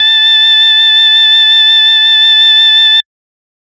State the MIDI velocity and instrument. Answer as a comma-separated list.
25, electronic organ